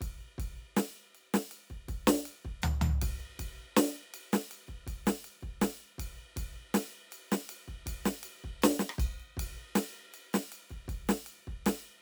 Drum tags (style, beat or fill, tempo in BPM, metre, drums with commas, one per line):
funk
beat
80 BPM
4/4
ride, ride bell, hi-hat pedal, snare, cross-stick, floor tom, kick